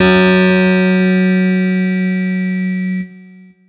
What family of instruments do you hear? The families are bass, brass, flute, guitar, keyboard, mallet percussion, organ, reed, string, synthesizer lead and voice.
keyboard